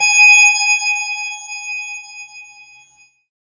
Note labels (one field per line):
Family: keyboard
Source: synthesizer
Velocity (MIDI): 50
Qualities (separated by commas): bright